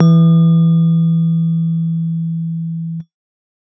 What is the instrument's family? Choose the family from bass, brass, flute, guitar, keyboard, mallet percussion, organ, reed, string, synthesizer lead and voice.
keyboard